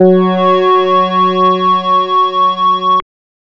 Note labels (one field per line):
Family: bass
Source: synthesizer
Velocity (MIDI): 100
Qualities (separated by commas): distorted, multiphonic